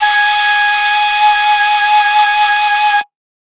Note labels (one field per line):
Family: flute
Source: acoustic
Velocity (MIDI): 75